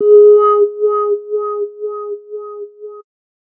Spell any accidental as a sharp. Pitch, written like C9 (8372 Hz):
G#4 (415.3 Hz)